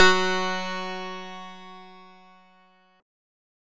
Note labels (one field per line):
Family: synthesizer lead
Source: synthesizer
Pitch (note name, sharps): F#3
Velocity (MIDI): 25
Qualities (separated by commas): bright, distorted